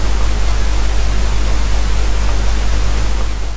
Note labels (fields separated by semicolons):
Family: keyboard; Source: electronic; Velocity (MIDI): 75; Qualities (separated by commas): long release